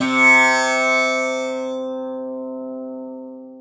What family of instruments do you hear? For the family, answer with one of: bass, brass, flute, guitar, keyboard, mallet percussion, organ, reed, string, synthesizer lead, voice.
guitar